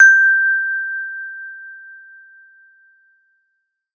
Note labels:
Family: mallet percussion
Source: acoustic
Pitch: G6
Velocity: 75

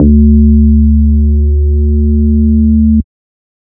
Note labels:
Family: bass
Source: synthesizer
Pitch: D2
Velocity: 127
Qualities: dark

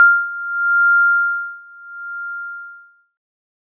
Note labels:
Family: keyboard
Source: electronic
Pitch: F6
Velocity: 127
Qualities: multiphonic

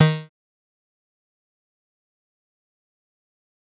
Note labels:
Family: bass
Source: synthesizer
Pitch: D#3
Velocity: 25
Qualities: bright, distorted, fast decay, percussive

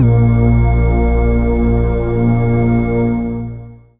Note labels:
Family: synthesizer lead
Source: synthesizer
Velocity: 75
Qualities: long release

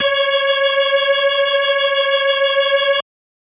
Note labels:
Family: organ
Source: electronic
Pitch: C#5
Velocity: 50

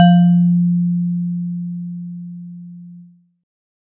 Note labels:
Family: mallet percussion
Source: acoustic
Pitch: F3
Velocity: 50

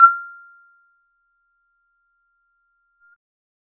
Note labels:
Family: bass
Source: synthesizer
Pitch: F6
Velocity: 25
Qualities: percussive

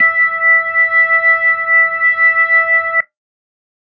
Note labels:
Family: organ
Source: electronic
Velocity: 50

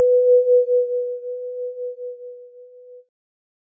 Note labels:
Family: keyboard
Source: electronic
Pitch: B4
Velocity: 127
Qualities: multiphonic

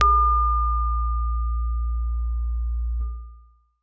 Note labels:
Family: keyboard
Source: acoustic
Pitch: A#1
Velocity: 25

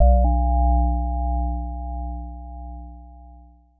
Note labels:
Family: mallet percussion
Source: synthesizer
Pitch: B1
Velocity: 75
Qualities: multiphonic

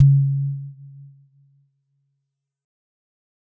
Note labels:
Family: mallet percussion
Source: acoustic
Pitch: C#3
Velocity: 50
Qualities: dark, fast decay

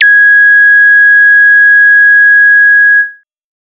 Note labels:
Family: bass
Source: synthesizer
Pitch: G#6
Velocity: 127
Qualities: distorted

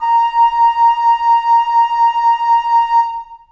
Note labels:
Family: flute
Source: acoustic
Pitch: A#5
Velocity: 100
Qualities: long release, reverb

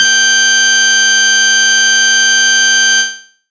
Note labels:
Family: bass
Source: synthesizer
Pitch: G6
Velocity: 75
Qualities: bright, distorted

